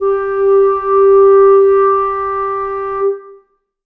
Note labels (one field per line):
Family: reed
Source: acoustic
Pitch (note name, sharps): G4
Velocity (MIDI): 75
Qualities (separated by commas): reverb